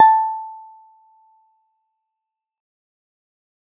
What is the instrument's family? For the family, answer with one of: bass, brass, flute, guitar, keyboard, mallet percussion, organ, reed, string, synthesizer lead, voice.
keyboard